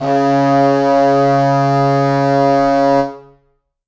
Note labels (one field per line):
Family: reed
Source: acoustic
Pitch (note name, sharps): C#3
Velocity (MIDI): 127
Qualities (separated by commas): reverb